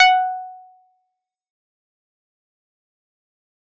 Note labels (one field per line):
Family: keyboard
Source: electronic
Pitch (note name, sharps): F#5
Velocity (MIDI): 127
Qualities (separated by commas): fast decay, percussive